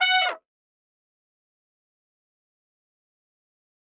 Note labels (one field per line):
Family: brass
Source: acoustic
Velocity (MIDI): 75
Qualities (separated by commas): bright, fast decay, percussive, reverb